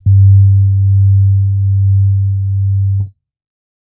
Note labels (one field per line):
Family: keyboard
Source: electronic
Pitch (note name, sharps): G2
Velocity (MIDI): 25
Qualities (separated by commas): dark